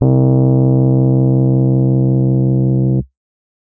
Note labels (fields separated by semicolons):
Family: keyboard; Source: electronic; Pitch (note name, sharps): C2; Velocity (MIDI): 100